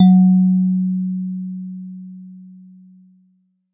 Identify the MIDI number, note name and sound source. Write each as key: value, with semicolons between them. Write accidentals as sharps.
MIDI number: 54; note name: F#3; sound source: acoustic